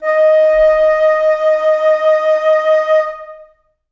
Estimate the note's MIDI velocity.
127